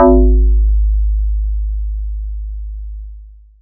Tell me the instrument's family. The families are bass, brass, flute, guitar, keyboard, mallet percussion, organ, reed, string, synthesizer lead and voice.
mallet percussion